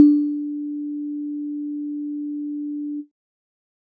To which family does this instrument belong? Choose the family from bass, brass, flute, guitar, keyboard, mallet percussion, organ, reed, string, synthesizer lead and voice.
keyboard